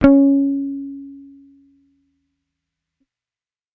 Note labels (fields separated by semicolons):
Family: bass; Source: electronic; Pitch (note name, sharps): C#4; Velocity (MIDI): 100